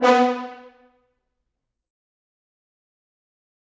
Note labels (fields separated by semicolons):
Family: brass; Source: acoustic; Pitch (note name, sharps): B3; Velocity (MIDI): 127; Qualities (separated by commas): bright, fast decay, percussive, reverb